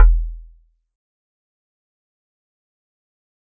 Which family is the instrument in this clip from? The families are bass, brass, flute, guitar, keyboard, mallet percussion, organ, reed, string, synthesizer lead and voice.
mallet percussion